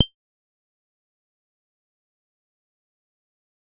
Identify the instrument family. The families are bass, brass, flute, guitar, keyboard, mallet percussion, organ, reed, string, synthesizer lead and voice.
bass